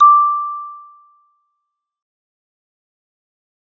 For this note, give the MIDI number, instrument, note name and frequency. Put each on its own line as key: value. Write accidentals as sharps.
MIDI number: 86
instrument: acoustic mallet percussion instrument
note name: D6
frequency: 1175 Hz